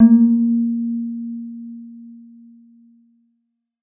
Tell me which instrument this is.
electronic guitar